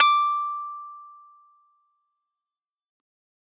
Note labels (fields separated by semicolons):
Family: keyboard; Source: electronic; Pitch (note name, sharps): D6; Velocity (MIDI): 127; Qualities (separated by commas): fast decay